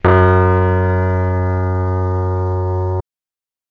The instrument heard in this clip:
electronic keyboard